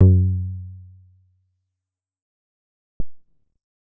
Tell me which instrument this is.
synthesizer bass